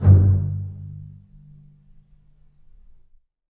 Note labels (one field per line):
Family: string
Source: acoustic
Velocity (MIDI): 25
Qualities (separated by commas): reverb